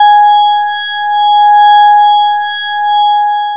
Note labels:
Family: bass; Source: synthesizer; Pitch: G#5; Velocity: 127; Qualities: bright, distorted, long release

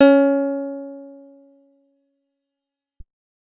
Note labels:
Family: guitar; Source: acoustic; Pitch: C#4; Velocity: 100; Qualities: fast decay

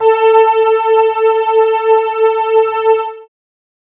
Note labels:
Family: keyboard; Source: synthesizer; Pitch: A4; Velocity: 100

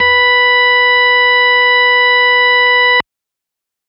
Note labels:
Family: organ; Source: electronic; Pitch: B4; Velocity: 50

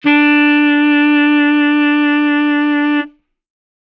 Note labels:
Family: reed; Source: acoustic; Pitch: D4; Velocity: 50

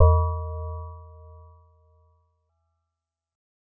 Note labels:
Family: mallet percussion; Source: synthesizer; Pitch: E2; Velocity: 50; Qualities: multiphonic

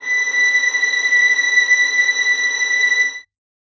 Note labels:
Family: string; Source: acoustic; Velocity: 50; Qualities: reverb

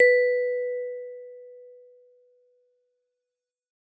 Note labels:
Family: mallet percussion; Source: acoustic; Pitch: B4; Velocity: 127

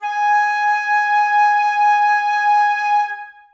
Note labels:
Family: flute; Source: acoustic; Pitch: G#5; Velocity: 100; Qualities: reverb

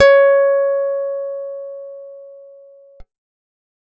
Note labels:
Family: guitar; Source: acoustic; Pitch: C#5; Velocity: 50

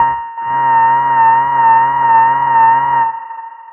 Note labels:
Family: bass; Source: synthesizer; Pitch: A#5; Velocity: 50; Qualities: long release, reverb

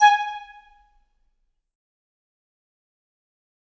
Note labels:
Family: flute; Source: acoustic; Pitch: G#5; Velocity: 25; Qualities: fast decay, percussive, reverb

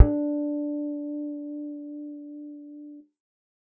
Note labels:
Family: bass; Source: synthesizer; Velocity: 25; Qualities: dark, reverb

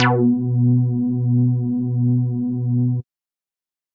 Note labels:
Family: bass; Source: synthesizer; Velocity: 127

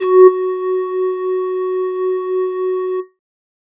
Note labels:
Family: flute; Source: synthesizer; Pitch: F#4; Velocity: 25; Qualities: distorted

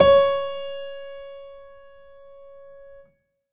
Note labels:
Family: keyboard; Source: acoustic; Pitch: C#5; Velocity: 100; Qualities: reverb

